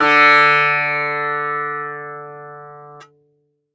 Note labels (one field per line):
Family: guitar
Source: acoustic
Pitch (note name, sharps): D3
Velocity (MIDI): 50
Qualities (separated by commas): bright, multiphonic, reverb